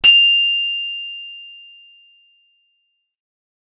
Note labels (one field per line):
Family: guitar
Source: acoustic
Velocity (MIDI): 75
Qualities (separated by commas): bright, distorted